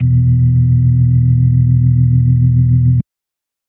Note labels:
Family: organ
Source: electronic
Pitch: E1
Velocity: 75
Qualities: dark

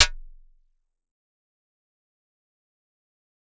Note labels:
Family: mallet percussion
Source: acoustic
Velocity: 25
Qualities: fast decay, percussive

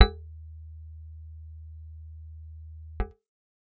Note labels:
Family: guitar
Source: acoustic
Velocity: 50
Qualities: bright

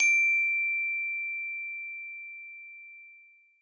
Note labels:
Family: mallet percussion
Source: acoustic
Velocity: 75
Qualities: reverb

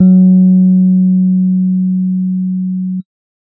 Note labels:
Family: keyboard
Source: electronic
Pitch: F#3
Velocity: 75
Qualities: dark

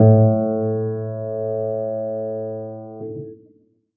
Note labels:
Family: keyboard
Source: acoustic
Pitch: A2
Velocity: 25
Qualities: reverb

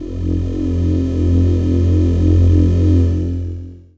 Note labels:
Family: voice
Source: synthesizer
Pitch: F1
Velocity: 127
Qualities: distorted, long release

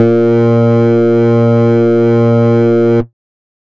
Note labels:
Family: bass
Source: synthesizer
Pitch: A#2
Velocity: 127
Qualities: distorted, multiphonic, tempo-synced

